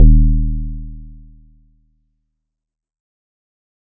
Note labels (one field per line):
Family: keyboard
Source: electronic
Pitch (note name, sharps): D#1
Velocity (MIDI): 100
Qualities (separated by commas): dark, fast decay